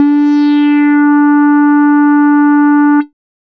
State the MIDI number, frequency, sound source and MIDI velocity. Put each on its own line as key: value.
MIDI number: 62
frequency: 293.7 Hz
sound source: synthesizer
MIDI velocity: 127